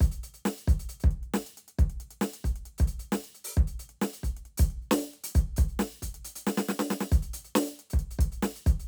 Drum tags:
rock
beat
135 BPM
4/4
closed hi-hat, open hi-hat, snare, kick

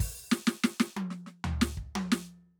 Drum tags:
funk rock
fill
92 BPM
4/4
open hi-hat, snare, high tom, floor tom, kick

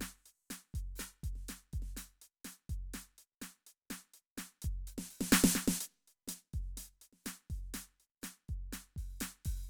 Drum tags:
cha-cha
beat
124 BPM
4/4
closed hi-hat, open hi-hat, hi-hat pedal, snare, kick

